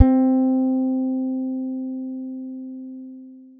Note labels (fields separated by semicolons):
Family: guitar; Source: acoustic; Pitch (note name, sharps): C4; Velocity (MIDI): 100; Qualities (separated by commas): dark, long release